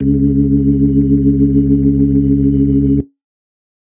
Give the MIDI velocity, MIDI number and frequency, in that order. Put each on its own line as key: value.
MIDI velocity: 25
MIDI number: 37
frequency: 69.3 Hz